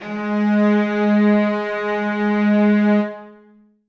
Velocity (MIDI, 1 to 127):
100